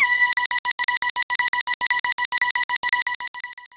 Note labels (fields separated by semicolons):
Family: synthesizer lead; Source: synthesizer; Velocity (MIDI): 25; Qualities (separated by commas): long release